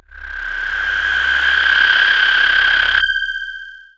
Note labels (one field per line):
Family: voice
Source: synthesizer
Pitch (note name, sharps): C1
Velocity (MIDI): 75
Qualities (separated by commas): distorted, long release